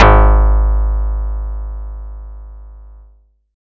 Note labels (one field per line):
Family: guitar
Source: acoustic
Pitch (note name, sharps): G#1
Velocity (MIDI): 75